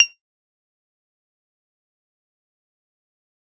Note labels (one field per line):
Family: guitar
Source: synthesizer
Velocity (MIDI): 50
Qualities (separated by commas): bright, fast decay, percussive